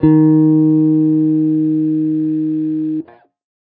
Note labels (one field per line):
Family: guitar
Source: electronic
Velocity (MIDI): 25